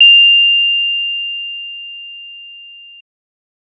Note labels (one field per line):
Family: bass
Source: synthesizer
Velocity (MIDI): 75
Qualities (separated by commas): bright